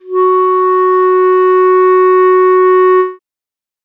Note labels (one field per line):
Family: reed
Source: acoustic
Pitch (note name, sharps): F#4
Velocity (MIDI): 75